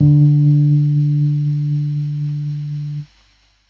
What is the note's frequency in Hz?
146.8 Hz